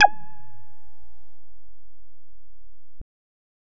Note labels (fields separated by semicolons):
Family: bass; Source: synthesizer; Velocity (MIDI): 25; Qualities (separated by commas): distorted